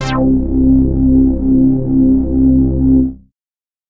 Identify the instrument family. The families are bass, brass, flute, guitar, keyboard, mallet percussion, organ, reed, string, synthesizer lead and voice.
bass